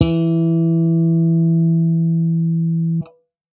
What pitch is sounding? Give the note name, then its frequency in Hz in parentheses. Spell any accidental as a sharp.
E3 (164.8 Hz)